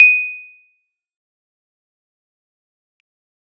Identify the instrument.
electronic keyboard